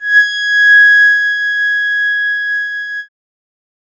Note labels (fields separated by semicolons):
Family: keyboard; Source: synthesizer; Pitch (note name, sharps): G#6; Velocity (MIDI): 50